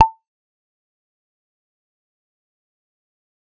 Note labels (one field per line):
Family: bass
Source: synthesizer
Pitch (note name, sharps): A5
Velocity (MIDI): 50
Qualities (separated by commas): fast decay, percussive